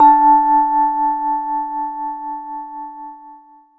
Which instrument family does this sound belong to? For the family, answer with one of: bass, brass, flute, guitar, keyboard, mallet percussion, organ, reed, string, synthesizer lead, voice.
keyboard